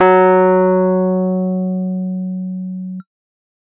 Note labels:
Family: keyboard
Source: electronic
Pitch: F#3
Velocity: 100

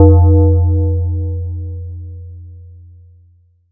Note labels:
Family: mallet percussion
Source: electronic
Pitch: F2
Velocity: 75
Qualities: multiphonic

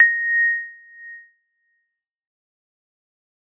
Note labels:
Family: mallet percussion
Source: acoustic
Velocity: 75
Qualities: fast decay, non-linear envelope

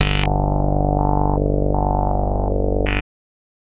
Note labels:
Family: bass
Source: synthesizer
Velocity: 25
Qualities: tempo-synced

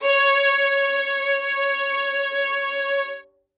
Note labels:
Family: string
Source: acoustic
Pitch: C#5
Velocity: 127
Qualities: reverb

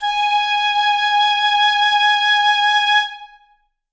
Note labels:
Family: flute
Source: acoustic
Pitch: G#5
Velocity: 127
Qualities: reverb

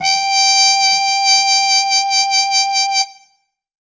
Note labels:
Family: brass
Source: acoustic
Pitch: G5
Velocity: 100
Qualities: bright

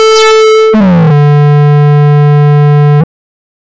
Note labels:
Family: bass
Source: synthesizer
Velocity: 127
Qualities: bright, distorted, non-linear envelope

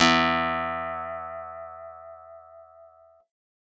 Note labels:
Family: guitar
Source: acoustic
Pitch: E2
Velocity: 75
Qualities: bright

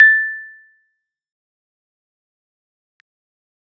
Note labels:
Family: keyboard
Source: electronic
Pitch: A6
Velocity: 50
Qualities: fast decay, percussive

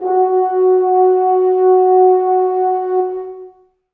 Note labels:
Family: brass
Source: acoustic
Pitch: F#4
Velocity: 25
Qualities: long release, reverb

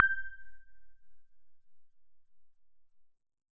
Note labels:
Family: synthesizer lead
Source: synthesizer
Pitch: G6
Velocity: 25

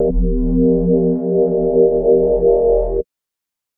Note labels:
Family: mallet percussion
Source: electronic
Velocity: 75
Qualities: multiphonic, non-linear envelope

